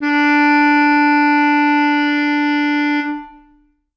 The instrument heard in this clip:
acoustic reed instrument